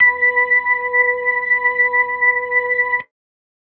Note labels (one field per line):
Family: organ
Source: electronic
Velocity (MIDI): 75